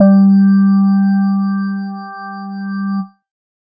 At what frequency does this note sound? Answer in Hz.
196 Hz